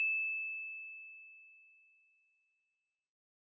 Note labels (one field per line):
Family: mallet percussion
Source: acoustic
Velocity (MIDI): 50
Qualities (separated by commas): bright